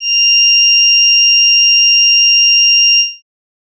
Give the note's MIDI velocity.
50